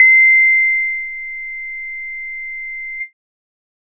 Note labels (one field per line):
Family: bass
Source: synthesizer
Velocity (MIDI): 127